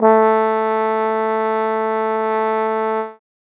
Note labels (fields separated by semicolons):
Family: brass; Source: acoustic; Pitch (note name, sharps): A3; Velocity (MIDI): 75